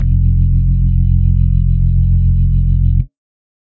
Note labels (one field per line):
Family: organ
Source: electronic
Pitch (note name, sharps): F1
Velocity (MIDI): 75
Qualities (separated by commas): dark, reverb